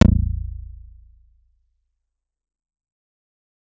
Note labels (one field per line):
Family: bass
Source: synthesizer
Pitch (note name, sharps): A0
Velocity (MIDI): 127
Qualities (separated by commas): distorted, fast decay